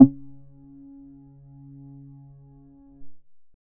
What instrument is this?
synthesizer bass